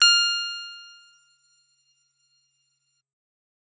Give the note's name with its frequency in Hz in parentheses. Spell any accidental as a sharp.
F6 (1397 Hz)